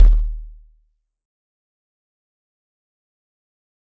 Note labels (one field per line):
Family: mallet percussion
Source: acoustic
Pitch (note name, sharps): D#1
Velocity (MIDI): 75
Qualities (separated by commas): fast decay, percussive